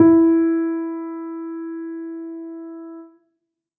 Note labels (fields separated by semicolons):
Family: keyboard; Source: acoustic; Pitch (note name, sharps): E4; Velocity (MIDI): 50; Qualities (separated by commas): dark